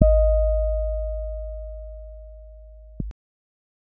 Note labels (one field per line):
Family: keyboard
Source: electronic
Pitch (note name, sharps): D#5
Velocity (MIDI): 25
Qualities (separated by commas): dark